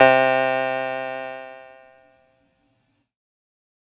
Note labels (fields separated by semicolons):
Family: keyboard; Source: electronic; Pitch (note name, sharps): C3; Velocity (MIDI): 100; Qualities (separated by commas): bright, distorted